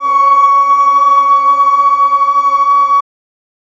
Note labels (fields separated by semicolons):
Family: voice; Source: electronic; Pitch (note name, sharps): C#6; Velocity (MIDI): 127; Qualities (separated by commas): bright